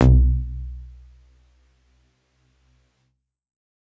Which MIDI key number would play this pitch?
35